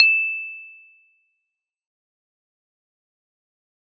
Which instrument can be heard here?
electronic keyboard